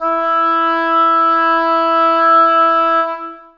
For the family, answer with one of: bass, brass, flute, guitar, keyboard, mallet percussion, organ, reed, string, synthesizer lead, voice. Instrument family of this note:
reed